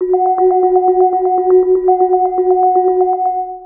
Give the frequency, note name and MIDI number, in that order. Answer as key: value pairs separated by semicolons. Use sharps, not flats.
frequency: 370 Hz; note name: F#4; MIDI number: 66